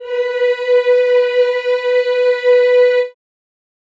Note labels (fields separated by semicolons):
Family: voice; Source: acoustic; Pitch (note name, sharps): B4; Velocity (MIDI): 100; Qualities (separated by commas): reverb